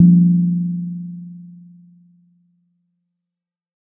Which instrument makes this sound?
acoustic mallet percussion instrument